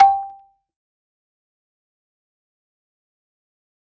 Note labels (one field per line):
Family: mallet percussion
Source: acoustic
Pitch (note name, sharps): G5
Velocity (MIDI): 75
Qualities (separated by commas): fast decay, percussive, reverb